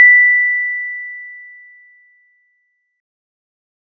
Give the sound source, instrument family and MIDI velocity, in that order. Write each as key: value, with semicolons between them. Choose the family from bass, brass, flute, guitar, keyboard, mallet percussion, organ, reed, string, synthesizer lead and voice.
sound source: acoustic; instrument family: mallet percussion; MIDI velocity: 25